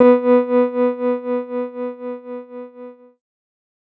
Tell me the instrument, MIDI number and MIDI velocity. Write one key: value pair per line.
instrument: electronic keyboard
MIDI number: 59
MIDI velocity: 127